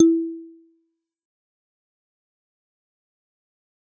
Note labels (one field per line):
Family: mallet percussion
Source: acoustic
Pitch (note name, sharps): E4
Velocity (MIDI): 50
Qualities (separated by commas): fast decay, percussive